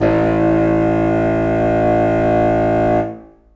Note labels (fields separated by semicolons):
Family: reed; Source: acoustic; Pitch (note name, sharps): A1; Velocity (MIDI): 100; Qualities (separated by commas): distorted, reverb